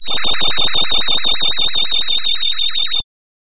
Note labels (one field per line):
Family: voice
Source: synthesizer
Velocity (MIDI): 127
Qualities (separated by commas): bright